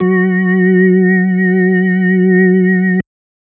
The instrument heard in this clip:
electronic organ